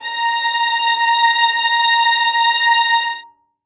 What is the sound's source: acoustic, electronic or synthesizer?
acoustic